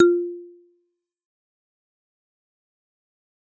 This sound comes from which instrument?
acoustic mallet percussion instrument